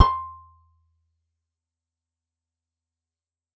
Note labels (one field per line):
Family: guitar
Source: acoustic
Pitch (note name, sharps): C6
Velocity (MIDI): 100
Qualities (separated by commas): fast decay, percussive